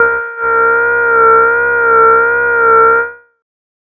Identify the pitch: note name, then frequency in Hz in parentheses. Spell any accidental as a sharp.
A#4 (466.2 Hz)